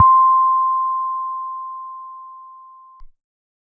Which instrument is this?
electronic keyboard